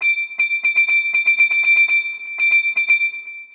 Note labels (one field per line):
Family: mallet percussion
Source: synthesizer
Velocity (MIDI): 100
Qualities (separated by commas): long release, multiphonic, tempo-synced